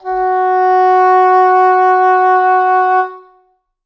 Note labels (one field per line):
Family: reed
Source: acoustic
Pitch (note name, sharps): F#4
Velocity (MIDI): 50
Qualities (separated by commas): reverb